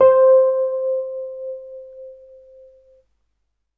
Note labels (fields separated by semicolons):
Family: keyboard; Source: electronic; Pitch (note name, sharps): C5; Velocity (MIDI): 75